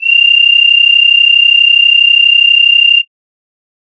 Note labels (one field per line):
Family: flute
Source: synthesizer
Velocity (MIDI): 75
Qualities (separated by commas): bright